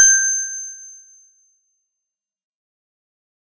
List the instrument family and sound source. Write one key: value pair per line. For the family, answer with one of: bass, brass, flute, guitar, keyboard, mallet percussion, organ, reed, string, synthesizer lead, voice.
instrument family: mallet percussion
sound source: acoustic